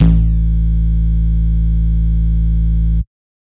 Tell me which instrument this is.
synthesizer bass